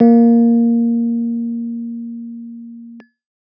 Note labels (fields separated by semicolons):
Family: keyboard; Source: electronic; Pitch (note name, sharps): A#3; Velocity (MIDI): 50; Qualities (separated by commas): dark